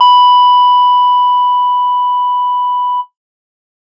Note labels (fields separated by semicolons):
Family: guitar; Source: electronic; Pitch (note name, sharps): B5; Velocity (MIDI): 50